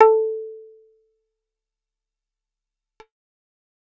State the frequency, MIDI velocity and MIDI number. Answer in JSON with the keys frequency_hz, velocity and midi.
{"frequency_hz": 440, "velocity": 127, "midi": 69}